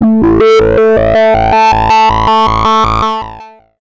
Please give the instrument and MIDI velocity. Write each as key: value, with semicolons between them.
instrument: synthesizer bass; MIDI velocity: 100